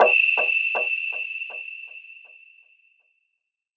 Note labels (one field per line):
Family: synthesizer lead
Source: synthesizer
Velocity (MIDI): 75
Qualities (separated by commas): bright, non-linear envelope, reverb